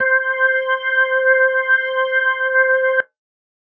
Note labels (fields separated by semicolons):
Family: organ; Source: electronic; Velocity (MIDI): 25